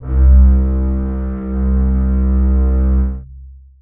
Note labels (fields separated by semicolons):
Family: string; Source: acoustic; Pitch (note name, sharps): C2; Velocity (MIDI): 25; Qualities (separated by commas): long release, reverb